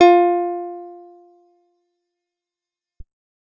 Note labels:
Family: guitar; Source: acoustic; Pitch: F4; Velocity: 75; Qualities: fast decay

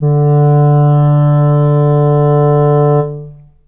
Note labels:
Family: reed; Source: acoustic; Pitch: D3; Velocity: 50; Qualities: dark, long release, reverb

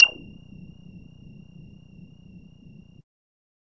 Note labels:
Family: bass; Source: synthesizer; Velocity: 50; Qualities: bright, percussive

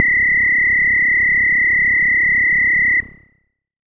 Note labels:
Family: bass; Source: synthesizer; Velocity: 25

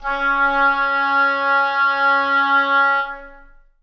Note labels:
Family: reed; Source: acoustic; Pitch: C#4; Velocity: 25; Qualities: long release, reverb

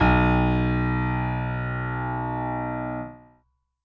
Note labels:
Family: keyboard; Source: acoustic; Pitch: B1; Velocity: 100

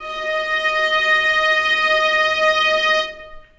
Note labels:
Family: string; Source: acoustic; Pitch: D#5; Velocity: 25; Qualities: long release, reverb

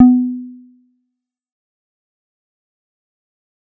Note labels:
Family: bass; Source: synthesizer; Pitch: B3; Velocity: 100; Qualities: dark, fast decay, percussive

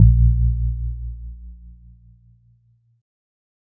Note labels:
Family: keyboard; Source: electronic; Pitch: A#1; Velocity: 50; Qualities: dark

